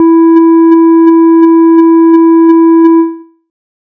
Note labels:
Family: bass; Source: synthesizer; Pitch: E4; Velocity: 127

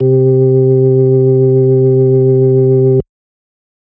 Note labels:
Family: organ; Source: electronic; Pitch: C3; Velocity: 50

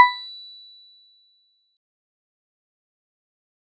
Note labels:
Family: mallet percussion; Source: acoustic; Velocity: 25; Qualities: fast decay, percussive

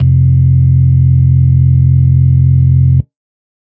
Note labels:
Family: organ; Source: electronic; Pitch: F1; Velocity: 50; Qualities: dark

